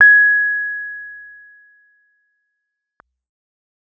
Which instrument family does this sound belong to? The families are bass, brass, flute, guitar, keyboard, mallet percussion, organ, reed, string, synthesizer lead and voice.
keyboard